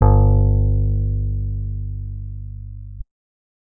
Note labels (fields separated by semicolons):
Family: guitar; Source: acoustic; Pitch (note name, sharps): G1; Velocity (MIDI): 25